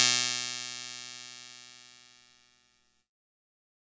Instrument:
electronic keyboard